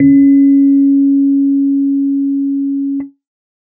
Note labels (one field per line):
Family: keyboard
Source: electronic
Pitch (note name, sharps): C#4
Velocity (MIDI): 25